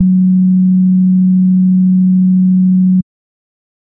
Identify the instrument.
synthesizer bass